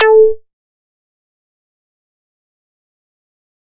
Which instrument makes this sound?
synthesizer bass